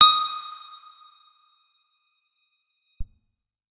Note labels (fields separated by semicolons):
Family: guitar; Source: electronic; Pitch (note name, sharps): D#6; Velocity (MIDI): 75; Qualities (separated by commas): bright, percussive, reverb